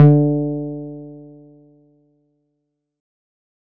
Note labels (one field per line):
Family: keyboard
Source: electronic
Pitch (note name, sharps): D3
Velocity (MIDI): 127